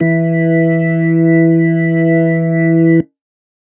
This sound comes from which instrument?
electronic organ